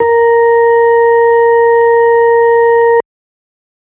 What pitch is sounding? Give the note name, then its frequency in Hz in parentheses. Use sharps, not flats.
A#4 (466.2 Hz)